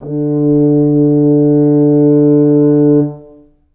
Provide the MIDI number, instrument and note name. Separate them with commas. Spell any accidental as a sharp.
50, acoustic brass instrument, D3